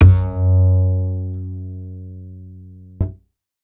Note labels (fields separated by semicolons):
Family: bass; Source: acoustic; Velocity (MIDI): 127